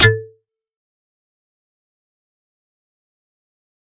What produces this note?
electronic mallet percussion instrument